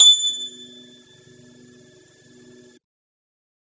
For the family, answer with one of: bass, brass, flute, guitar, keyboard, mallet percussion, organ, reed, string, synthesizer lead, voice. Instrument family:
keyboard